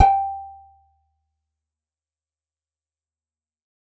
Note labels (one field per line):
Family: guitar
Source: acoustic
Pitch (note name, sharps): G5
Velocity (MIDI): 100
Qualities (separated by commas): fast decay, percussive